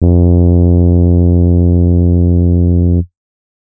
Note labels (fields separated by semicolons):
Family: keyboard; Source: electronic; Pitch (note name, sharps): F2; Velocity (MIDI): 75; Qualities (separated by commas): dark